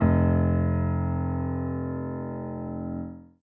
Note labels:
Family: keyboard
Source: acoustic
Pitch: F1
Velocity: 75

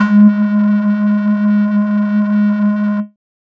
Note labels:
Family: flute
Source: synthesizer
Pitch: G#3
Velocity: 127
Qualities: distorted

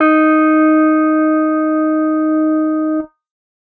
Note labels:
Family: guitar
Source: electronic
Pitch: D#4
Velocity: 75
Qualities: reverb

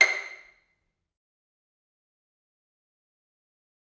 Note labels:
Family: string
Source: acoustic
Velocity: 100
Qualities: fast decay, percussive, reverb

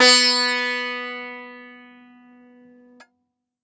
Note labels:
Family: guitar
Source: acoustic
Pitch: B3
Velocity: 75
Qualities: bright, multiphonic, reverb

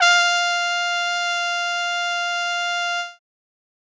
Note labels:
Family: brass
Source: acoustic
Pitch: F5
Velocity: 127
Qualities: bright

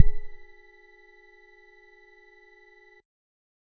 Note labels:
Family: bass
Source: synthesizer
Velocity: 25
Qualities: percussive

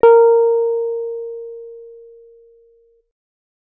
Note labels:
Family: guitar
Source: acoustic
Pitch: A#4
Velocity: 25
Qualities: dark

